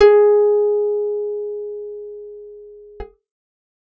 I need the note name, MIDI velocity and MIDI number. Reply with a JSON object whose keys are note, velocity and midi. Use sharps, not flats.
{"note": "G#4", "velocity": 100, "midi": 68}